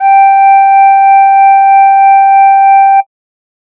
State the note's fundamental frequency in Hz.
784 Hz